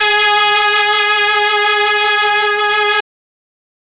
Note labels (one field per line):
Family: brass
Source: electronic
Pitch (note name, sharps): G#4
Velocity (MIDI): 127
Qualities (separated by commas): bright